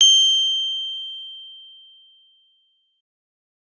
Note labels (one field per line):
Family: keyboard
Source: electronic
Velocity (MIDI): 127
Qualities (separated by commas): bright